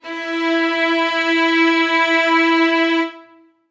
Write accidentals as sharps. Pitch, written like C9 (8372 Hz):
E4 (329.6 Hz)